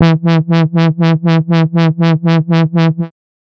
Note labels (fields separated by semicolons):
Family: bass; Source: synthesizer; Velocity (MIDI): 25; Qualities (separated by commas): bright, distorted, tempo-synced